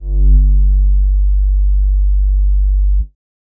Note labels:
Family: bass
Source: synthesizer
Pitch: G1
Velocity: 50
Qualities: dark

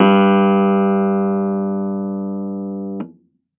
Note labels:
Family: keyboard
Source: electronic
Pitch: G2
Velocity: 25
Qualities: distorted

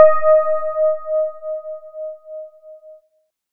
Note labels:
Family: keyboard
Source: electronic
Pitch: D#5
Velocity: 75

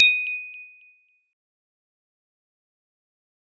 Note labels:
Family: mallet percussion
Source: acoustic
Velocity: 50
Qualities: fast decay, percussive

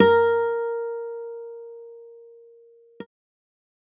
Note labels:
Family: guitar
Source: electronic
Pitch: A#4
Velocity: 75

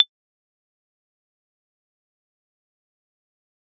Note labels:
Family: mallet percussion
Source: acoustic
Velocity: 127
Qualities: dark, fast decay, percussive, reverb

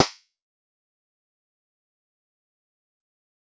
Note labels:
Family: guitar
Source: synthesizer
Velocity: 100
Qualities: fast decay, percussive

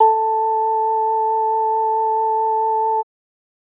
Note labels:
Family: organ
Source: electronic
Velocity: 50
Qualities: multiphonic

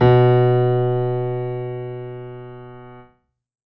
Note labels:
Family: keyboard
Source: acoustic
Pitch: B2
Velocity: 100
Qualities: reverb

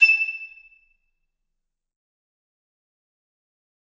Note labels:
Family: reed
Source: acoustic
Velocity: 127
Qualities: bright, fast decay, percussive, reverb

